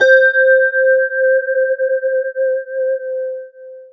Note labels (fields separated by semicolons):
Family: guitar; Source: electronic; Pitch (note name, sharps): C5; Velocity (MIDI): 100; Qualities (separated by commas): long release, multiphonic, non-linear envelope